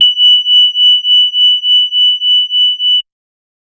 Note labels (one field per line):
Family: organ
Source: electronic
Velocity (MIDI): 50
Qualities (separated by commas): bright